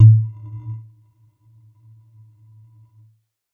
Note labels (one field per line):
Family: mallet percussion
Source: electronic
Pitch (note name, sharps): A2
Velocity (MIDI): 50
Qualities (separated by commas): dark, non-linear envelope, percussive